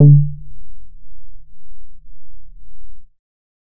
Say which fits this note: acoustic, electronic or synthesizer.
synthesizer